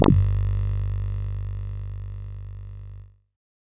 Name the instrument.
synthesizer bass